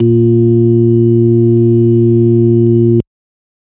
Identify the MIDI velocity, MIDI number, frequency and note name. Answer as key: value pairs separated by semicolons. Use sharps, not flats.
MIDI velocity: 127; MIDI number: 46; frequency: 116.5 Hz; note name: A#2